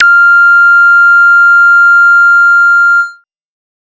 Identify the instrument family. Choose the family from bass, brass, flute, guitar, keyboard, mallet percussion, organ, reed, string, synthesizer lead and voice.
bass